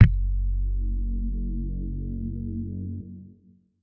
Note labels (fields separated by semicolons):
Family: guitar; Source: electronic; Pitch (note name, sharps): F#1; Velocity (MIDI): 100; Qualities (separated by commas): bright, distorted